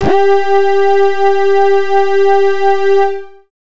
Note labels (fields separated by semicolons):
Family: bass; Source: synthesizer; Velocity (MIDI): 50; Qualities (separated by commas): distorted